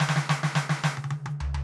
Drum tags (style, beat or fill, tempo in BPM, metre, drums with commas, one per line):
punk
fill
144 BPM
4/4
hi-hat pedal, snare, high tom, floor tom